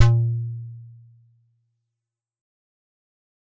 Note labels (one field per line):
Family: keyboard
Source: acoustic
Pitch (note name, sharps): A#2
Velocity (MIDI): 50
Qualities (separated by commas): fast decay